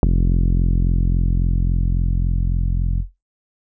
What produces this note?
electronic keyboard